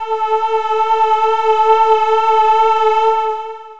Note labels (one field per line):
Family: voice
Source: synthesizer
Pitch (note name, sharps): A4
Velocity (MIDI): 100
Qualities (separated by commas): distorted, long release